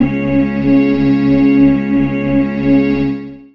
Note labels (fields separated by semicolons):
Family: organ; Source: electronic; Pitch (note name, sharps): C#2; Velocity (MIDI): 75; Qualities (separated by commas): long release, reverb